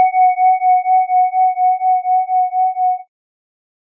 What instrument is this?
electronic organ